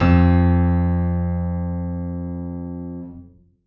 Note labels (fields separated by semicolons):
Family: keyboard; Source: acoustic; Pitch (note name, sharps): F2; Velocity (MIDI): 127; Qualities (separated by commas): reverb